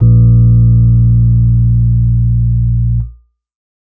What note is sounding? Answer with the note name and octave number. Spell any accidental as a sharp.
A#1